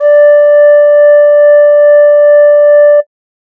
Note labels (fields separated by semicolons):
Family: flute; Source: synthesizer; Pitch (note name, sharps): D5; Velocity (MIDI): 50